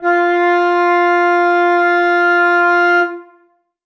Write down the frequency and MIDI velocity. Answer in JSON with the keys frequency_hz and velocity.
{"frequency_hz": 349.2, "velocity": 127}